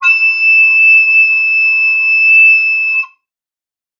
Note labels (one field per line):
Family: flute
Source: acoustic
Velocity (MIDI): 75